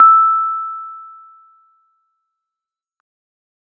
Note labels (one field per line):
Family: keyboard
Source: electronic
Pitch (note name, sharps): E6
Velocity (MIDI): 75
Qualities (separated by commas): fast decay